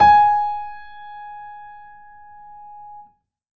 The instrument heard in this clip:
acoustic keyboard